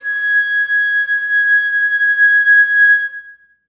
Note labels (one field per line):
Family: flute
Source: acoustic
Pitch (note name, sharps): G#6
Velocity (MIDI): 25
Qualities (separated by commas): reverb